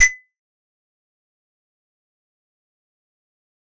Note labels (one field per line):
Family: keyboard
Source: acoustic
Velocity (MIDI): 75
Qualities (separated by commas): fast decay, percussive